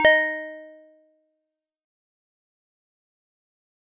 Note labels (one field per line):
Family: mallet percussion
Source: acoustic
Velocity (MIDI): 100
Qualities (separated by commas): dark, fast decay, multiphonic, percussive